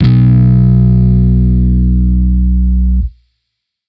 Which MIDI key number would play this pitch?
35